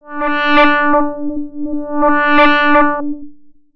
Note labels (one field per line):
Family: bass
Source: synthesizer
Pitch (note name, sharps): D4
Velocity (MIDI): 50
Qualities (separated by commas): distorted, long release, tempo-synced